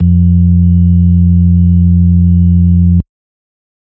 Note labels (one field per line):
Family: organ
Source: electronic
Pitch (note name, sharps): F2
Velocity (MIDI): 75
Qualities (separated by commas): dark